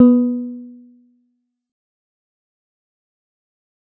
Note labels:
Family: guitar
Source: synthesizer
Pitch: B3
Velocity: 25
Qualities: dark, fast decay

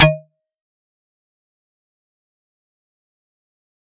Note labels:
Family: mallet percussion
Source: acoustic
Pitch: D#3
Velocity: 127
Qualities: fast decay, percussive

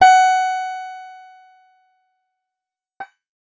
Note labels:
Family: guitar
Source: acoustic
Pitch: F#5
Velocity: 25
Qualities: bright, distorted, fast decay

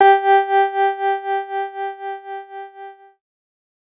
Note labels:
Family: keyboard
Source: electronic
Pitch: G4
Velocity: 25

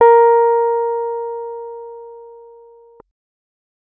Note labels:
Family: keyboard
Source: electronic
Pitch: A#4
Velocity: 75

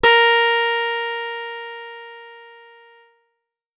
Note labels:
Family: guitar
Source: acoustic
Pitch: A#4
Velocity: 75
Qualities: bright, distorted

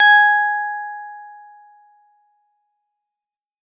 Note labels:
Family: guitar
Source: synthesizer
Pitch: G#5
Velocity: 127

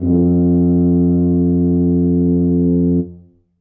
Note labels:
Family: brass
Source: acoustic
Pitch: F2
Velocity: 75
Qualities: dark, reverb

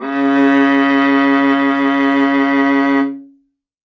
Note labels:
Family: string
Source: acoustic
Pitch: C#3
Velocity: 75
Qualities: reverb

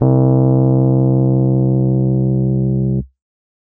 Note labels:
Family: keyboard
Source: electronic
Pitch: C2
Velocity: 100

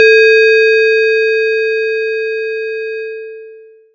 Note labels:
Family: mallet percussion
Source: acoustic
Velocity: 25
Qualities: distorted, long release

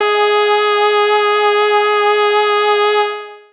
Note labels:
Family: voice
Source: synthesizer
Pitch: G#4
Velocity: 25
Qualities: long release

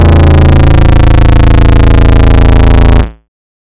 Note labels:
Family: bass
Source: synthesizer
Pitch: A0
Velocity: 50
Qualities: bright, distorted

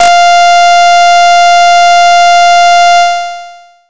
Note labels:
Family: bass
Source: synthesizer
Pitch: F5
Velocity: 127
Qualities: bright, distorted, long release

